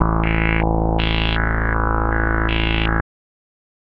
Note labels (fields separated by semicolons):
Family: bass; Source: synthesizer; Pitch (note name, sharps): A0; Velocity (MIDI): 100; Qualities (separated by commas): tempo-synced